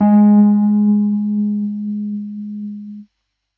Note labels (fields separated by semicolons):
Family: keyboard; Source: electronic; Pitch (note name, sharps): G#3; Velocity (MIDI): 75